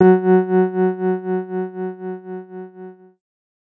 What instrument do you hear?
electronic keyboard